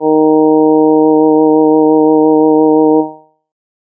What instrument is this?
synthesizer reed instrument